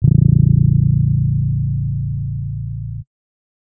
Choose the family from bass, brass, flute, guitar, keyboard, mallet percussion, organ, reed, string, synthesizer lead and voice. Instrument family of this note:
keyboard